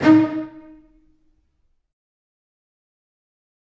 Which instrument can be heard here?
acoustic string instrument